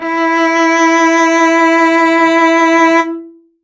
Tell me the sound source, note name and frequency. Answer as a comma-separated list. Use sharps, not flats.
acoustic, E4, 329.6 Hz